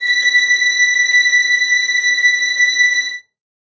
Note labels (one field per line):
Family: string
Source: acoustic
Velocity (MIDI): 100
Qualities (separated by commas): non-linear envelope, reverb